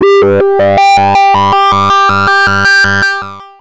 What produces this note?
synthesizer bass